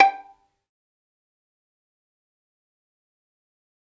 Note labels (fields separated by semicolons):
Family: string; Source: acoustic; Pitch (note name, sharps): G5; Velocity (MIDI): 25; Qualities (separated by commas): fast decay, percussive, reverb